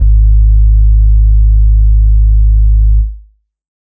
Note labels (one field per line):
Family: organ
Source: electronic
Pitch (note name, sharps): G#1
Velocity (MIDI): 75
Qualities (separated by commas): dark